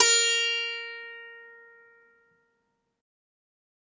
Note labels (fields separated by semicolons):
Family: guitar; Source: acoustic; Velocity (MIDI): 75; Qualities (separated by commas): bright, multiphonic, reverb